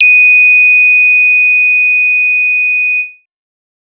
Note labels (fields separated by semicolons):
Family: bass; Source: synthesizer; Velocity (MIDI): 50; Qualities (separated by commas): bright, distorted